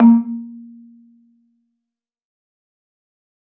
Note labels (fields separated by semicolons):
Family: mallet percussion; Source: acoustic; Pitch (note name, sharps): A#3; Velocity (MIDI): 75; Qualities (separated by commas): dark, fast decay, percussive, reverb